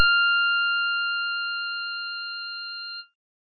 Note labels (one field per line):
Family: organ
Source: electronic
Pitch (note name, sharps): F6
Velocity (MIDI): 127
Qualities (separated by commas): bright